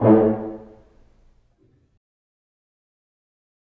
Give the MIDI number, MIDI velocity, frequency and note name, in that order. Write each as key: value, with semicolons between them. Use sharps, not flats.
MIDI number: 45; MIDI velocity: 50; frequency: 110 Hz; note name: A2